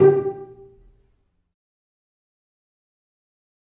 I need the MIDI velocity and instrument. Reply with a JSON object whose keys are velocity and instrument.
{"velocity": 75, "instrument": "acoustic string instrument"}